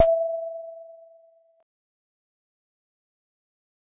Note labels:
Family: mallet percussion; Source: acoustic; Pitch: E5; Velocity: 25; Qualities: dark, fast decay

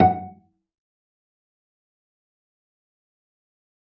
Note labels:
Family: string; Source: acoustic; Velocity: 50; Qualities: fast decay, percussive, reverb

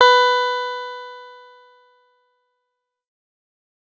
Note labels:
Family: guitar; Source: electronic; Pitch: B4; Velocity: 50

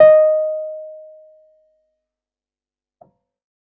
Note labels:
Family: keyboard; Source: electronic; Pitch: D#5; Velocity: 75; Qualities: fast decay

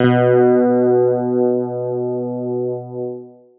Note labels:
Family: guitar; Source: electronic; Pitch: B2; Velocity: 75

